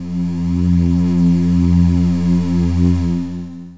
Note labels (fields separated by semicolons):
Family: voice; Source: synthesizer; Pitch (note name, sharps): F2; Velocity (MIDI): 50; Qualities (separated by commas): distorted, long release